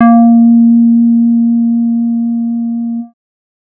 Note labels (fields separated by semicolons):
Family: bass; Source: synthesizer; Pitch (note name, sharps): A#3; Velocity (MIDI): 25; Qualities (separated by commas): dark